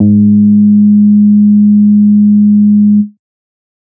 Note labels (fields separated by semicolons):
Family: bass; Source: synthesizer; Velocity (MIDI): 50